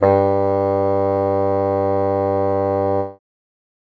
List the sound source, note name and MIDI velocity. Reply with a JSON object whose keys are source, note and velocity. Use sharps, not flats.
{"source": "acoustic", "note": "G2", "velocity": 127}